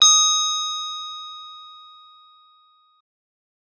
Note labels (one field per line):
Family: keyboard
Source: electronic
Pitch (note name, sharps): D#6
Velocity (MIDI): 50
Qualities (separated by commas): bright